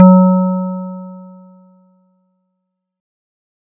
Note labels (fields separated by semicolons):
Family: keyboard; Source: electronic; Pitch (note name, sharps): F#3; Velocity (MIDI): 127